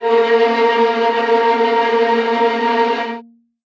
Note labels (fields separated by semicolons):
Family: string; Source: acoustic; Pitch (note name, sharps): A#3; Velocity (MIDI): 50; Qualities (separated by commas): bright, non-linear envelope, reverb